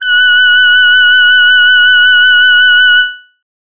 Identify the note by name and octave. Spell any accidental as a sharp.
F#6